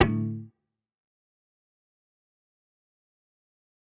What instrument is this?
electronic guitar